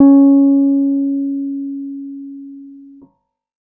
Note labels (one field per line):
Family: keyboard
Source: electronic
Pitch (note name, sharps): C#4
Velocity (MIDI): 50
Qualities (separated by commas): dark